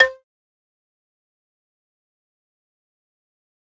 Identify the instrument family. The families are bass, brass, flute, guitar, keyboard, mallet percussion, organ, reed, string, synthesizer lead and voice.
mallet percussion